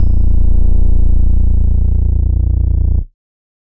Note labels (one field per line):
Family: bass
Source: synthesizer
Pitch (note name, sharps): A#0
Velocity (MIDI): 75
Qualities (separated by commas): distorted, multiphonic, tempo-synced